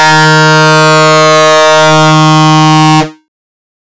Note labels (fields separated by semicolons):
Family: bass; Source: synthesizer; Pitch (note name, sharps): D#3; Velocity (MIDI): 100; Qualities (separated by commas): bright, distorted